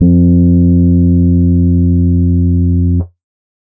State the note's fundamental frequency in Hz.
87.31 Hz